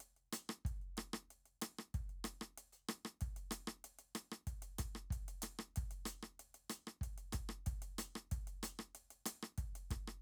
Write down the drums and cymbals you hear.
closed hi-hat, cross-stick and kick